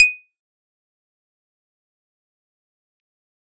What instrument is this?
electronic keyboard